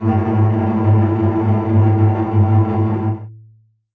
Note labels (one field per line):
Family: string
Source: acoustic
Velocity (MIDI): 75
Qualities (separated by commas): bright, long release, non-linear envelope, reverb